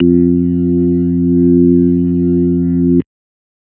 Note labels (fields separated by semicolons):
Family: organ; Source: electronic; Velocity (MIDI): 75